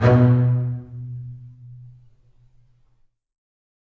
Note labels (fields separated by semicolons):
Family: string; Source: acoustic; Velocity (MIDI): 100; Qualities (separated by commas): reverb